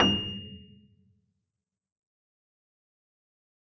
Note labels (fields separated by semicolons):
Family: keyboard; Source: acoustic; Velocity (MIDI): 50; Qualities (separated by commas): percussive, reverb